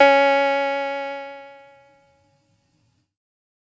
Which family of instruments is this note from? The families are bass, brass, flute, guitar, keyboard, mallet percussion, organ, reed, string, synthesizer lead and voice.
keyboard